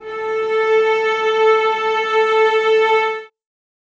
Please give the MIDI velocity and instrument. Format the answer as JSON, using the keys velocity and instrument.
{"velocity": 75, "instrument": "acoustic string instrument"}